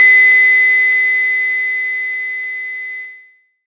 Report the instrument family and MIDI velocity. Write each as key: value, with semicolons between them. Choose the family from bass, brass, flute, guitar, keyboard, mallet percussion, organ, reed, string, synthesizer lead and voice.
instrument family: bass; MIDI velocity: 25